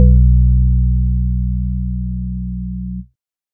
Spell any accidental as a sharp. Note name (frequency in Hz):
B1 (61.74 Hz)